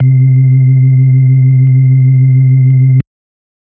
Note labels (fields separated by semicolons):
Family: organ; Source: electronic; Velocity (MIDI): 50; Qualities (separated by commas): dark